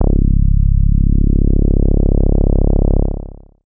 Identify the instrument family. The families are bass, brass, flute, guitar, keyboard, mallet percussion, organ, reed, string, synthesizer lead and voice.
bass